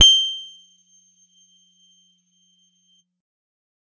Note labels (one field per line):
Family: guitar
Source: electronic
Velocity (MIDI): 75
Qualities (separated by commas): bright, percussive